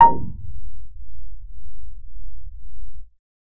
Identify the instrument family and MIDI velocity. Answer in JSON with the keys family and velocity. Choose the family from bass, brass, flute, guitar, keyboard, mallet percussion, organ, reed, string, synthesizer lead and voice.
{"family": "bass", "velocity": 50}